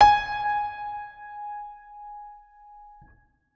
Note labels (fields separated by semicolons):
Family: organ; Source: electronic; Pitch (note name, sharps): G#5; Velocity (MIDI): 127; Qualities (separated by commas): reverb